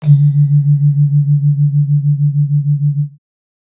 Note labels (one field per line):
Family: mallet percussion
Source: acoustic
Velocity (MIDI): 75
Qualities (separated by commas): multiphonic